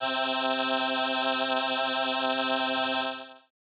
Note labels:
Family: keyboard; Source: synthesizer; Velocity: 100; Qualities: bright

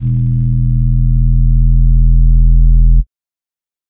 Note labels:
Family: flute; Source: synthesizer; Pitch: E1; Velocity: 75; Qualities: dark

